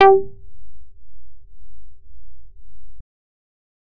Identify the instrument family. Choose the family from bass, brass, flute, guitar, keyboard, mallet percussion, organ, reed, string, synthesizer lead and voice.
bass